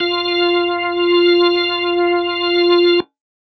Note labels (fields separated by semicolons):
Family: organ; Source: electronic; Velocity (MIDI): 127